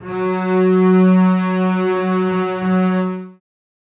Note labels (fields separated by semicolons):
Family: string; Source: acoustic; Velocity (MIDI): 100; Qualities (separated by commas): reverb